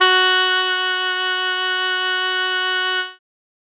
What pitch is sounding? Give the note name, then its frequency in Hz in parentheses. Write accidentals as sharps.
F#4 (370 Hz)